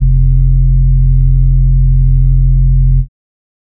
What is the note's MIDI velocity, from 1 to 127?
127